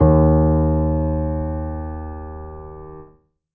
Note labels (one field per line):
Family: keyboard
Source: acoustic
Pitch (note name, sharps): D#2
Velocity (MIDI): 50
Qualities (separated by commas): reverb